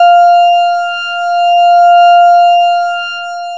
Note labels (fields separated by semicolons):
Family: bass; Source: synthesizer; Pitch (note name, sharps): F5; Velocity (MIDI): 127; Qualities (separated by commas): bright, distorted, long release